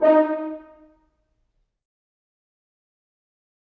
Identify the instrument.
acoustic brass instrument